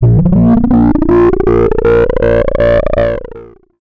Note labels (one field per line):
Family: bass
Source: synthesizer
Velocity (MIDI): 100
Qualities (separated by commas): distorted, long release, multiphonic, tempo-synced